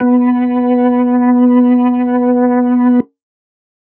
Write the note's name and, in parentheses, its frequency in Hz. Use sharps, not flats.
B3 (246.9 Hz)